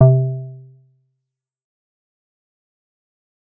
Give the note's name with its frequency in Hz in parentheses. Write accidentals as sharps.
C3 (130.8 Hz)